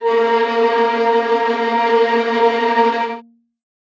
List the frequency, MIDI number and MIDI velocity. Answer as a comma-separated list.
233.1 Hz, 58, 75